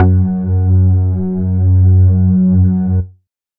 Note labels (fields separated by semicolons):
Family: bass; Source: synthesizer; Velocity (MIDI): 50